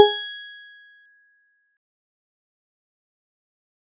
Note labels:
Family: mallet percussion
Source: acoustic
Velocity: 25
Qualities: fast decay, percussive

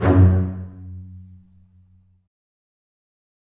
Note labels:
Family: string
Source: acoustic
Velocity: 127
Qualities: fast decay, reverb

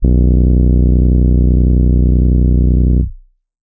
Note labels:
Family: keyboard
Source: electronic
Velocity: 50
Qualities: dark

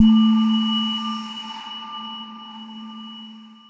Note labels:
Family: mallet percussion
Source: electronic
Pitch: A3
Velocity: 75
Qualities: long release, non-linear envelope

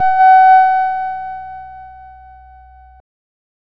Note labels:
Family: bass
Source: synthesizer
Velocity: 100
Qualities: distorted, non-linear envelope

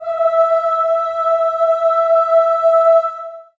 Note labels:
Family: voice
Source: acoustic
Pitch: E5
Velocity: 50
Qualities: long release, reverb

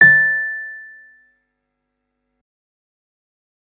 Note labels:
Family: keyboard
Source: electronic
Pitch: A6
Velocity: 50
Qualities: fast decay

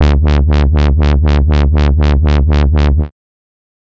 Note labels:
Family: bass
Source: synthesizer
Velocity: 100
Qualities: bright, distorted, tempo-synced

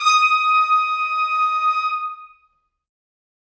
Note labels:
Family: brass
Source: acoustic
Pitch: D#6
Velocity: 25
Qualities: reverb

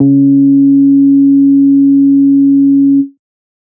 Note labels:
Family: bass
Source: synthesizer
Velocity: 25

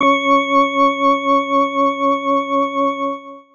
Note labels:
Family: organ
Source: electronic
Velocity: 75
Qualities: distorted

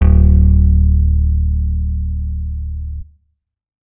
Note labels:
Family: guitar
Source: electronic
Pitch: D1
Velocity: 50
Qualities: reverb

